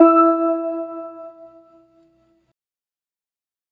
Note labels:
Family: organ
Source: electronic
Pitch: E4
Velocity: 100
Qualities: fast decay

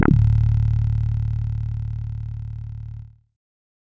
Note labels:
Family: bass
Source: synthesizer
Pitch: D1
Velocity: 75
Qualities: distorted

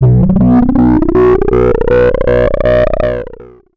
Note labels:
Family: bass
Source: synthesizer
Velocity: 75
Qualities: distorted, long release, multiphonic, tempo-synced

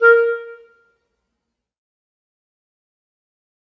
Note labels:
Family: reed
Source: acoustic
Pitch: A#4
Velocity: 25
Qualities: fast decay, percussive, reverb

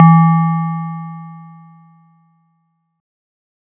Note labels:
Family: mallet percussion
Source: acoustic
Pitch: E3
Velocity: 25

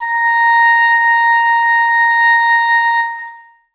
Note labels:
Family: reed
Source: acoustic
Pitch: A#5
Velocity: 100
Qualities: long release, reverb

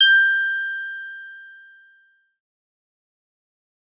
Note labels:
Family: synthesizer lead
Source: synthesizer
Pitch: G6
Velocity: 25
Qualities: distorted, fast decay

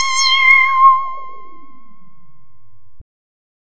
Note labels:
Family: bass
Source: synthesizer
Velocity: 127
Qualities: bright, distorted

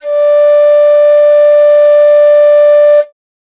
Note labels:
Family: flute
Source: acoustic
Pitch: D5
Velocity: 25

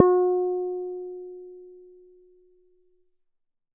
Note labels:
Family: bass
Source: synthesizer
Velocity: 127

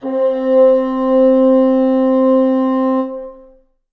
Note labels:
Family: reed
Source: acoustic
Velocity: 75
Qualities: long release, reverb

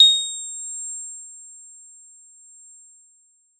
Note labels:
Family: mallet percussion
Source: acoustic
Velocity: 100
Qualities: bright

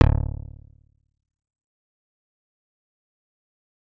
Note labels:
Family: bass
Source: synthesizer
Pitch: D1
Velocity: 75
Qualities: fast decay, percussive

